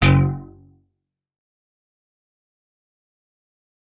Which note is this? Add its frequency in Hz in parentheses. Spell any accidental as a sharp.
F#1 (46.25 Hz)